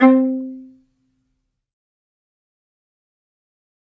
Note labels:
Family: string; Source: acoustic; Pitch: C4; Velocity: 75; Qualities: fast decay, percussive, reverb

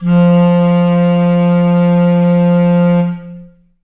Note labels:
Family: reed; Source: acoustic; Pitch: F3; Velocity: 25; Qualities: long release, reverb

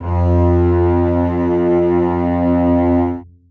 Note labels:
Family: string; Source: acoustic; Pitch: F2; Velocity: 127; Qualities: reverb

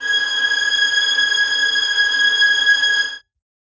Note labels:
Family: string; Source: acoustic; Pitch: G#6; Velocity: 50; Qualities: non-linear envelope, reverb

